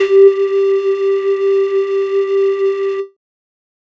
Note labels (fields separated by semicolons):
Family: flute; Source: synthesizer; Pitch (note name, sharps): G4; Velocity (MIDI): 100; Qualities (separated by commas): distorted